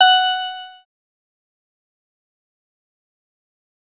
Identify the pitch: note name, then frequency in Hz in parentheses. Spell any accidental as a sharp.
F#5 (740 Hz)